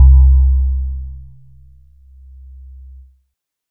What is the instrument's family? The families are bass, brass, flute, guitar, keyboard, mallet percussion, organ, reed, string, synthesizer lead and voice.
keyboard